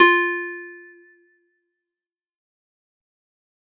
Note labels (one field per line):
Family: guitar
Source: acoustic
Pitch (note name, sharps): F4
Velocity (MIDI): 75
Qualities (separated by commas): fast decay